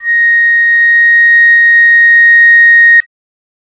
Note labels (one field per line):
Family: flute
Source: acoustic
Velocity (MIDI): 50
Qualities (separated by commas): bright